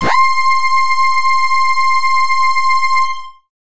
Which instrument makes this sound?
synthesizer bass